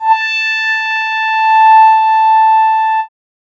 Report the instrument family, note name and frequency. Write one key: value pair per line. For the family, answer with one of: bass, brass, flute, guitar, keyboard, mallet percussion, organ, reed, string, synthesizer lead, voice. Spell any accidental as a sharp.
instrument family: keyboard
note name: A5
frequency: 880 Hz